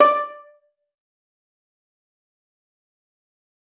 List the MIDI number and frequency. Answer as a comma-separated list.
74, 587.3 Hz